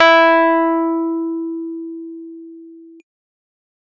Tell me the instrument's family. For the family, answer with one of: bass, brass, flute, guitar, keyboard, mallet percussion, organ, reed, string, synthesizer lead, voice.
keyboard